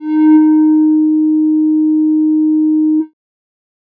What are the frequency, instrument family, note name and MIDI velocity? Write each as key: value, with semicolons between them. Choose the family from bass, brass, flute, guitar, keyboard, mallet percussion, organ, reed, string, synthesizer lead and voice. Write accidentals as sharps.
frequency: 311.1 Hz; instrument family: bass; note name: D#4; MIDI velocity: 100